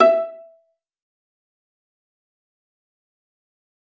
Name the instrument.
acoustic string instrument